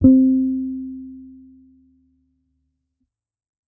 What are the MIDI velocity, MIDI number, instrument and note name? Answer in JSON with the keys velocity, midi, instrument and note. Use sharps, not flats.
{"velocity": 25, "midi": 60, "instrument": "electronic bass", "note": "C4"}